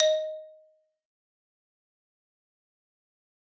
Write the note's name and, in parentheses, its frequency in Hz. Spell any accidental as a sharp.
D#5 (622.3 Hz)